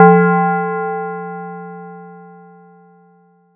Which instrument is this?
acoustic mallet percussion instrument